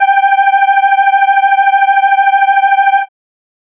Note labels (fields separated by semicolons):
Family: organ; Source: electronic; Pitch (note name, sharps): G5; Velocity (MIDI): 50